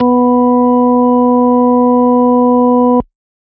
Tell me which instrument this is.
electronic organ